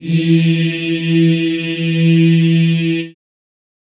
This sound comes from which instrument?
acoustic voice